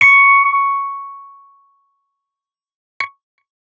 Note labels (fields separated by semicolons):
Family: guitar; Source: electronic; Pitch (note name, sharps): C#6; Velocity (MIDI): 50; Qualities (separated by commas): distorted, fast decay